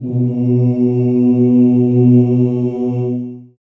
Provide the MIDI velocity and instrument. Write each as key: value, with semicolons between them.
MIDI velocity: 75; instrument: acoustic voice